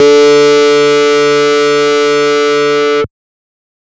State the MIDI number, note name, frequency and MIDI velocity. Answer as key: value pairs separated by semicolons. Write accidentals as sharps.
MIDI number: 50; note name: D3; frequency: 146.8 Hz; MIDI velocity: 127